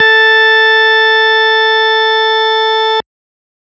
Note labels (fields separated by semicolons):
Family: organ; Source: electronic; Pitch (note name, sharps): A4; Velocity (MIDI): 127; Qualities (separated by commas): distorted